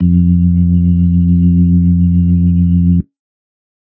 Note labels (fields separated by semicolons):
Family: organ; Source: electronic; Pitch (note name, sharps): F2; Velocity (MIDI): 50; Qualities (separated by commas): dark